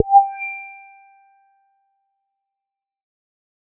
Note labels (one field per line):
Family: bass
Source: synthesizer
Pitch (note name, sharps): G5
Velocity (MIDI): 75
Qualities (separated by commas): fast decay